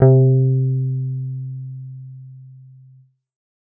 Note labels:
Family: bass; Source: synthesizer; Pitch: C3; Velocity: 25; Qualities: dark

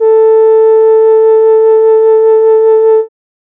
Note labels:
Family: keyboard; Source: synthesizer; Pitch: A4; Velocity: 25

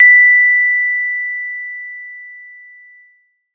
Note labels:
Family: mallet percussion; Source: acoustic; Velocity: 100

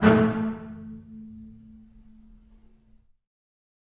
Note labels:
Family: string; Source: acoustic; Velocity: 25; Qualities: reverb

